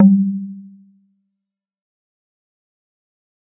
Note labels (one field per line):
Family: mallet percussion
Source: acoustic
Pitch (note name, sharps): G3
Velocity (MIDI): 127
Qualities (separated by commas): fast decay, percussive